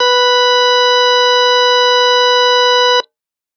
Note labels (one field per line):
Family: organ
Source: electronic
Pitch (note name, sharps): B4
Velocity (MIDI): 127